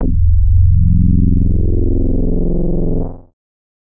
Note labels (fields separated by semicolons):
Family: bass; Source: synthesizer; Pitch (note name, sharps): F0; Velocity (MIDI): 100; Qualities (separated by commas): distorted, multiphonic